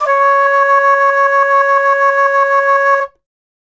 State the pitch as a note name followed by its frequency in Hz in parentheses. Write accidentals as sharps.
C#5 (554.4 Hz)